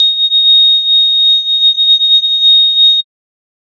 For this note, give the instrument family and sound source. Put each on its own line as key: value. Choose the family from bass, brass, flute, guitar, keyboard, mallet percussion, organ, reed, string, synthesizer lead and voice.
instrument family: mallet percussion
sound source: synthesizer